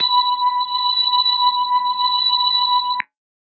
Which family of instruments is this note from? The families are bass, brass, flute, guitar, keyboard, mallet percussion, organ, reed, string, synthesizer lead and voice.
organ